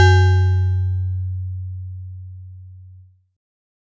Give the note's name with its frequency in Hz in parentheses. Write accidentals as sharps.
F#2 (92.5 Hz)